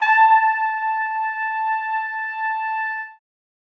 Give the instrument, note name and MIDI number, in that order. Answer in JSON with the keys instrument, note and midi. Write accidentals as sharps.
{"instrument": "acoustic brass instrument", "note": "A5", "midi": 81}